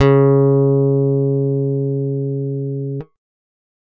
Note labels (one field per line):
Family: guitar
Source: acoustic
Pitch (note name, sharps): C#3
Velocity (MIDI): 50